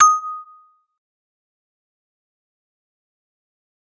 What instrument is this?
acoustic mallet percussion instrument